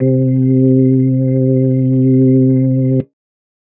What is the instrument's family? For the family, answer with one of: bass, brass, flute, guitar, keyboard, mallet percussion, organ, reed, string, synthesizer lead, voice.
organ